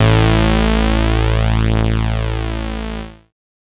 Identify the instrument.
synthesizer bass